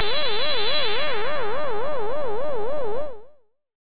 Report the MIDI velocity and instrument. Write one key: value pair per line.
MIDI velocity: 100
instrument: synthesizer bass